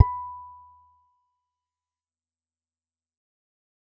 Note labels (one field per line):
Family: guitar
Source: acoustic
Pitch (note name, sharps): B5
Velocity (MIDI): 25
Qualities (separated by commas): fast decay, percussive